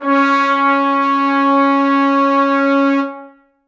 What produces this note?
acoustic brass instrument